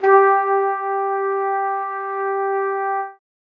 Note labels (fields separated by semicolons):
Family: brass; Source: acoustic; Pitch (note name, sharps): G4; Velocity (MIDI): 25; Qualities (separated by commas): reverb